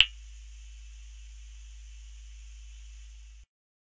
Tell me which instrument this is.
synthesizer bass